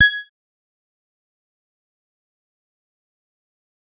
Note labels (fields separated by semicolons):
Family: bass; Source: synthesizer; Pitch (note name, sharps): G#6; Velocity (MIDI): 25; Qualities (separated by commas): bright, distorted, fast decay, percussive